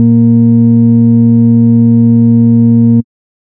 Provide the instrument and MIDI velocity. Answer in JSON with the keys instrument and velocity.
{"instrument": "synthesizer bass", "velocity": 25}